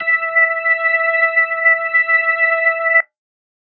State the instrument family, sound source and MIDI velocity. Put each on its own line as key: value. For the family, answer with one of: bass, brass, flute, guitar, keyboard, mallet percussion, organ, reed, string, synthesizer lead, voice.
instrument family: organ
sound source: electronic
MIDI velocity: 127